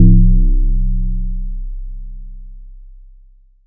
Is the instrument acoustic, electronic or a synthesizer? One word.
electronic